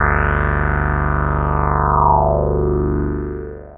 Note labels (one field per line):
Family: synthesizer lead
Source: synthesizer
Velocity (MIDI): 127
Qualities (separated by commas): long release